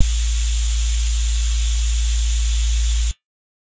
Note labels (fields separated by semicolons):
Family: bass; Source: synthesizer; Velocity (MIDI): 127